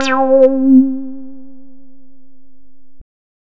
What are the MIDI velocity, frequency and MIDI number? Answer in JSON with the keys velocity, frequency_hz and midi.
{"velocity": 75, "frequency_hz": 261.6, "midi": 60}